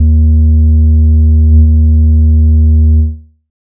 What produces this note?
synthesizer bass